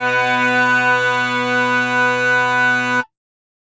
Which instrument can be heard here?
acoustic flute